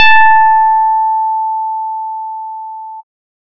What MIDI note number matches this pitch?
81